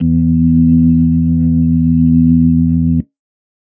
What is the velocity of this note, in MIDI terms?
25